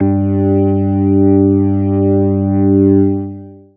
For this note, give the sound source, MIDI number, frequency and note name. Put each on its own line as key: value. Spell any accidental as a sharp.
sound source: electronic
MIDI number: 43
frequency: 98 Hz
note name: G2